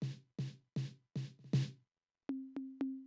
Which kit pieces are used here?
snare and high tom